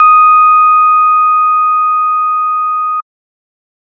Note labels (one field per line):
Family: organ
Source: electronic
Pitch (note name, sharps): D#6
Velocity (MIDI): 100